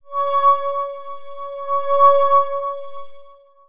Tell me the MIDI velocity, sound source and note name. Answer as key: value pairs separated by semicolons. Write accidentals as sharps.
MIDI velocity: 25; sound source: synthesizer; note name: C#5